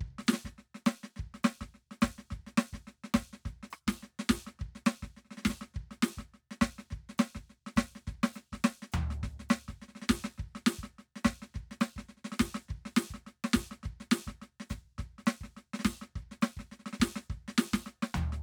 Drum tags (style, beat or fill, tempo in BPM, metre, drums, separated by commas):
New Orleans shuffle, beat, 104 BPM, 4/4, hi-hat pedal, snare, cross-stick, floor tom, kick